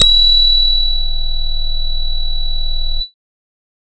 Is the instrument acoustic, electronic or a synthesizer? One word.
synthesizer